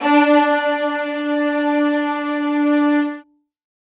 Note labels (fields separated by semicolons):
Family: string; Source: acoustic; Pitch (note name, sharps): D4; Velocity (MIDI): 127; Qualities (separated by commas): reverb